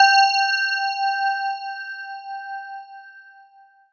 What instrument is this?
electronic mallet percussion instrument